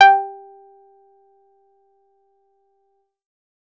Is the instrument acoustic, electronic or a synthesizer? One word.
synthesizer